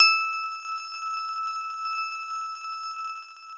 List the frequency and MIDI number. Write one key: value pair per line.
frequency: 1319 Hz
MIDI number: 88